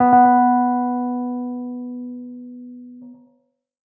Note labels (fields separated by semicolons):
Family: keyboard; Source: electronic; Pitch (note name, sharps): B3; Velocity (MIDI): 100; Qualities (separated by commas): dark, tempo-synced